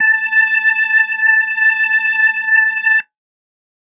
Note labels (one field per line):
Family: organ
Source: electronic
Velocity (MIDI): 25